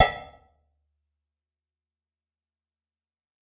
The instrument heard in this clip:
electronic guitar